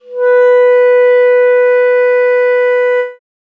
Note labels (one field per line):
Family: reed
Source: acoustic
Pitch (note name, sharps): B4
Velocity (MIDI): 25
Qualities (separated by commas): dark